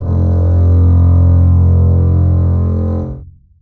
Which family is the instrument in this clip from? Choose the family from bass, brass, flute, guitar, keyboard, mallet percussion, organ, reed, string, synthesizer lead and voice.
string